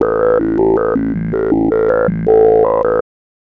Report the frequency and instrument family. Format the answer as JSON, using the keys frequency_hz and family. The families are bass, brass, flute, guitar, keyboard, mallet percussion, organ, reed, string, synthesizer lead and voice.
{"frequency_hz": 55, "family": "bass"}